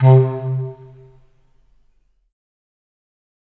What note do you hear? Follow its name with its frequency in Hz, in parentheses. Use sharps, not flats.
C3 (130.8 Hz)